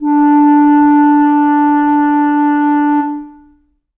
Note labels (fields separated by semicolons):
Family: reed; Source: acoustic; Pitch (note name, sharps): D4; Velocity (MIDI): 25; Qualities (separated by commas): dark, long release, reverb